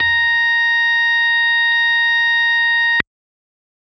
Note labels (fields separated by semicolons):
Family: organ; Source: electronic; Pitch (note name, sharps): A#5; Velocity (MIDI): 25